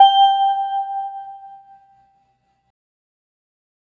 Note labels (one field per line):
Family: organ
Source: electronic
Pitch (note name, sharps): G5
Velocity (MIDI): 50